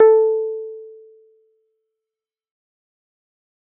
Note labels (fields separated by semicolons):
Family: keyboard; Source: electronic; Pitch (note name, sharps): A4; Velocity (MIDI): 25; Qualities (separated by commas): fast decay